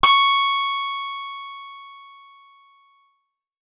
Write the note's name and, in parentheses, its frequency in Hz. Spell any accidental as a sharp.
C#6 (1109 Hz)